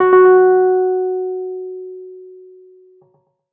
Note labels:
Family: keyboard; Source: electronic; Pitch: F#4; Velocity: 75; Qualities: tempo-synced

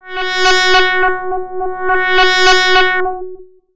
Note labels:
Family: bass; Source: synthesizer; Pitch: F#4; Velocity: 75; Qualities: distorted, long release, tempo-synced

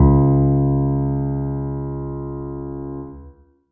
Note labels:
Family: keyboard; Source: acoustic; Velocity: 50; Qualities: dark, reverb

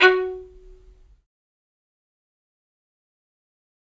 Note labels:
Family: string; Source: acoustic; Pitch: F#4; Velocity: 75; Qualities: fast decay, percussive, reverb

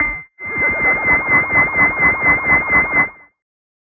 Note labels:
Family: bass; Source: synthesizer; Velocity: 50; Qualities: tempo-synced

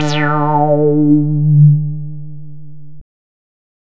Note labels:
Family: bass; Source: synthesizer; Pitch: D3; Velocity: 100; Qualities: distorted

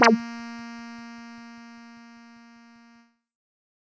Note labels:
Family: bass; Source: synthesizer; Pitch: A#3; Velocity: 25; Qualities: distorted

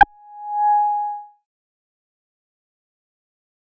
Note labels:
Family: bass; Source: synthesizer; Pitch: G#5; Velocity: 100; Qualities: distorted, fast decay

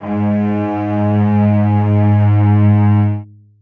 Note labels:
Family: string; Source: acoustic; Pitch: G#2; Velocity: 100; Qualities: long release, reverb

